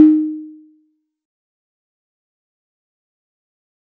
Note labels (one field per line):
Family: mallet percussion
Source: acoustic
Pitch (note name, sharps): D#4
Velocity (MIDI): 50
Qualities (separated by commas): fast decay, percussive